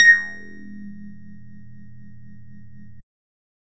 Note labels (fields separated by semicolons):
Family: bass; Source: synthesizer; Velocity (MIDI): 127